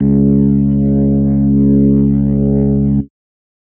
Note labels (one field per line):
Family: organ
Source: electronic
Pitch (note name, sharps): C#2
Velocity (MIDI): 25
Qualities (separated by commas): distorted